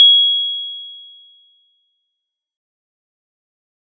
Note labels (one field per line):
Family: mallet percussion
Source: acoustic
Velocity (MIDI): 75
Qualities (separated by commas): fast decay